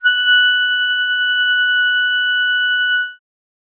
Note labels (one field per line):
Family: reed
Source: acoustic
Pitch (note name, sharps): F#6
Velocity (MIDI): 100